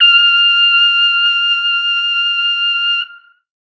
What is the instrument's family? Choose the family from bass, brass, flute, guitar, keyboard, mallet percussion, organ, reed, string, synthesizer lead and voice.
brass